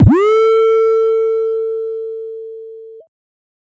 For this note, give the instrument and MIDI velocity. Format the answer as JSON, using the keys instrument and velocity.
{"instrument": "synthesizer bass", "velocity": 50}